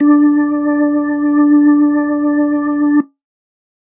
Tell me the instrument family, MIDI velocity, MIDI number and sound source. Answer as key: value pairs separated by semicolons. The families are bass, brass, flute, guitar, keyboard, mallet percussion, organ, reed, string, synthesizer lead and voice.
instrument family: organ; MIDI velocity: 50; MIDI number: 62; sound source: electronic